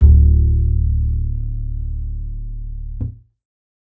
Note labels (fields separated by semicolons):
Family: bass; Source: acoustic; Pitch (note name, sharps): D1; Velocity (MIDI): 25; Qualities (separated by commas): dark